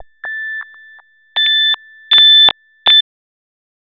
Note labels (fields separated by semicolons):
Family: bass; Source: synthesizer; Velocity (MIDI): 127; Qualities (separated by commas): tempo-synced